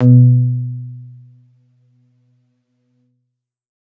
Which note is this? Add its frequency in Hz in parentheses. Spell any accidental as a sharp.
B2 (123.5 Hz)